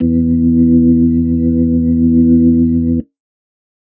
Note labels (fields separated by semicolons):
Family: organ; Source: electronic; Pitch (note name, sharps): E2; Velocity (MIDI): 100